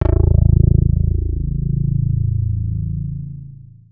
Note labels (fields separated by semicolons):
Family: guitar; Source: electronic; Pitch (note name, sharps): A0; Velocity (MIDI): 50; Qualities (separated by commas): long release